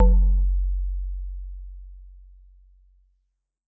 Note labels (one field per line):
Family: mallet percussion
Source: acoustic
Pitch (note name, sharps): F#1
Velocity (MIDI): 25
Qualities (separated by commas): dark, reverb